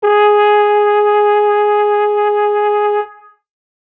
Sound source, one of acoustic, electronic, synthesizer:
acoustic